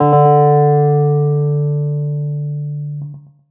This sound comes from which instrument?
electronic keyboard